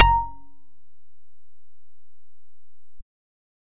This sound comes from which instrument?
synthesizer bass